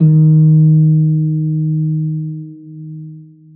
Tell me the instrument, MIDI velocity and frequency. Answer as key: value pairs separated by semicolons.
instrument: acoustic string instrument; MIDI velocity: 50; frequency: 155.6 Hz